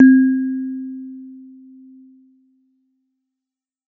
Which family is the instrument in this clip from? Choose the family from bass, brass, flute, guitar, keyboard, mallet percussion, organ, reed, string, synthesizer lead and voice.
mallet percussion